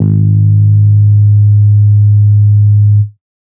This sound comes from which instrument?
synthesizer bass